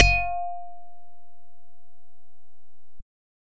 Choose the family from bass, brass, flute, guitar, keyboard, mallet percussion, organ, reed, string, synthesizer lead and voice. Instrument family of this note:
bass